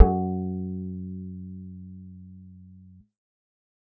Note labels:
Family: bass; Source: synthesizer; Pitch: F#2; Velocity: 100; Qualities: dark, reverb

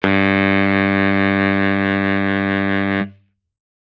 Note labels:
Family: reed; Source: acoustic; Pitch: G2; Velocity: 100; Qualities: bright

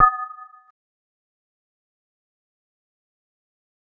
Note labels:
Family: mallet percussion; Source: synthesizer; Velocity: 50; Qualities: fast decay, multiphonic, percussive

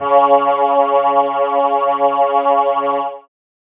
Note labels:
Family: keyboard; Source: synthesizer; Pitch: C#3; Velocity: 75

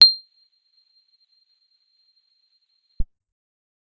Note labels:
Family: guitar; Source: acoustic; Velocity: 50; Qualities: bright, percussive

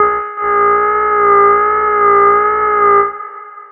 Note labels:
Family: bass; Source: synthesizer; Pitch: G#4; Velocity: 75; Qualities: long release, reverb

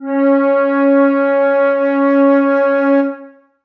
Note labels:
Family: flute; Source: acoustic; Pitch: C#4; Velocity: 100; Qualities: reverb

